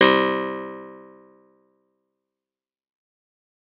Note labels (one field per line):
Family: guitar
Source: acoustic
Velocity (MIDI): 100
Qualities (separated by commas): bright, fast decay